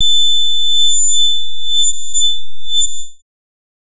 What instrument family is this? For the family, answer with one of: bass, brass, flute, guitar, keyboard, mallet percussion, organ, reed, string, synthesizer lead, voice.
bass